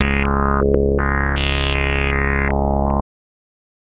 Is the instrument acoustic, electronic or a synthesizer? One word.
synthesizer